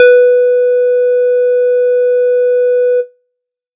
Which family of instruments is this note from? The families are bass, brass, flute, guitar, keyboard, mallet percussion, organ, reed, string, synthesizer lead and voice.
bass